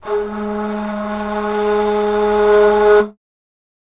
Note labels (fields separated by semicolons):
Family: flute; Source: acoustic; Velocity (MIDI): 25; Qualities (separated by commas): multiphonic